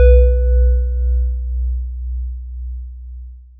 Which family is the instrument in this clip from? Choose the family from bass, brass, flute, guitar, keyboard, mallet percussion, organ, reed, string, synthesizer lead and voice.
mallet percussion